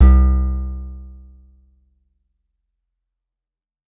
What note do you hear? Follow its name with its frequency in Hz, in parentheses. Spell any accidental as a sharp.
C2 (65.41 Hz)